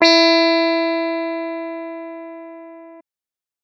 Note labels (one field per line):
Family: keyboard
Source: electronic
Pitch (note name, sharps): E4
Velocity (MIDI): 75